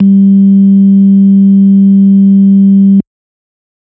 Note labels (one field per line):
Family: organ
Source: electronic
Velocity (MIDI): 100